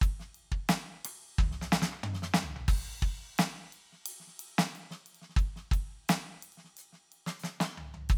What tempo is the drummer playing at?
88 BPM